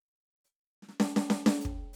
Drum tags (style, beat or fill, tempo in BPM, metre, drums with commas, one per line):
Afro-Cuban bembé
fill
122 BPM
4/4
closed hi-hat, hi-hat pedal, snare, kick